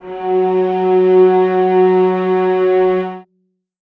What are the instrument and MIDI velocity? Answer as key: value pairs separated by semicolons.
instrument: acoustic string instrument; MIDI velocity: 50